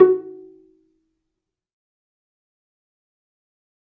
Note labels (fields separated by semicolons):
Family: string; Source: acoustic; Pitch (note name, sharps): F#4; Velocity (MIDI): 100; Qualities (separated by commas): fast decay, percussive, reverb